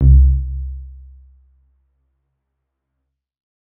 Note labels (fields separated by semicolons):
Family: keyboard; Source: electronic; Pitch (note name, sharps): C2; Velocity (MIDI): 50; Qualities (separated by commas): dark